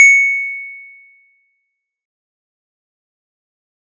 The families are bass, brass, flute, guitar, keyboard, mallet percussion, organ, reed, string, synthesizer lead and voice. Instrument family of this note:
mallet percussion